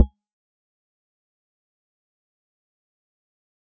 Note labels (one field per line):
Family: mallet percussion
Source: acoustic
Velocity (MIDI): 25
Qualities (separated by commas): fast decay, percussive